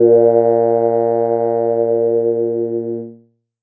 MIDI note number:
46